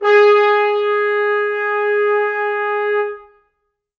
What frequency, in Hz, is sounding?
415.3 Hz